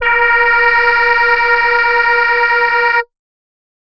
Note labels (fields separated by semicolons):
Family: voice; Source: synthesizer; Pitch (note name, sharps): A#4; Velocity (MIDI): 50; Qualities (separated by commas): multiphonic